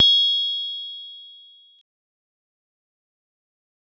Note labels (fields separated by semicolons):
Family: mallet percussion; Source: acoustic; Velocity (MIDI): 25; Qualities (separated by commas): fast decay, reverb